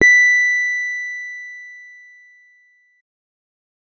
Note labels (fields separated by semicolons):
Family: keyboard; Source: electronic; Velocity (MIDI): 50